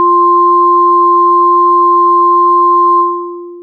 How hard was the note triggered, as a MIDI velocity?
75